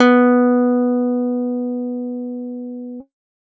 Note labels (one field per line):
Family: guitar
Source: electronic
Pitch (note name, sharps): B3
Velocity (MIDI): 100